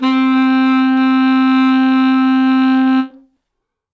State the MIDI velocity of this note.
75